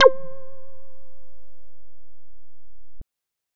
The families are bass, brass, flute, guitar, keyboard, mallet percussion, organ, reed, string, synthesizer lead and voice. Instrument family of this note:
bass